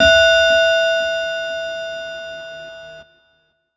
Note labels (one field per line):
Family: keyboard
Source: electronic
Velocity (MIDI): 50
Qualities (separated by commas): bright, distorted